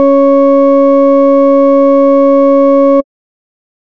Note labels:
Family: bass; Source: synthesizer; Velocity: 75; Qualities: distorted

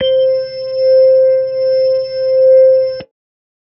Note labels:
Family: organ; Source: electronic; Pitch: C5; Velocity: 127

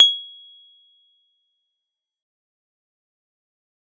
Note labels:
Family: keyboard; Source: electronic; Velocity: 50; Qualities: bright, fast decay, percussive

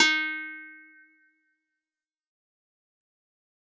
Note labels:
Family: guitar; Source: acoustic; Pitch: D#4; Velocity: 127; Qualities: fast decay

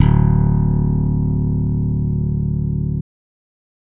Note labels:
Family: bass; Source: electronic; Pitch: D1; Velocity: 100

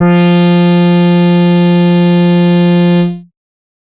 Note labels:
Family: bass; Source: synthesizer; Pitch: F3; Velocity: 25; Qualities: bright, distorted

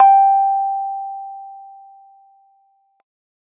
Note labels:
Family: keyboard; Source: electronic; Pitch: G5; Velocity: 100

